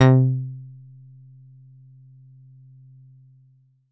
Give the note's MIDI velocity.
100